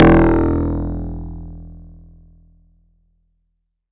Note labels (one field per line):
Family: guitar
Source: acoustic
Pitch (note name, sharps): E1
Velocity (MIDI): 127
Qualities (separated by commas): bright, distorted